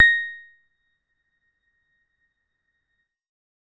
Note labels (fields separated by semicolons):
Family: keyboard; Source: electronic; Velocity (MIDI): 75; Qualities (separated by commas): percussive, reverb